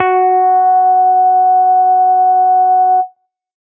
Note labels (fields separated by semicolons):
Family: bass; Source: synthesizer; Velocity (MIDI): 100